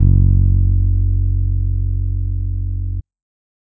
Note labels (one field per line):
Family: bass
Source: electronic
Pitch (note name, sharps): F#1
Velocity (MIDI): 50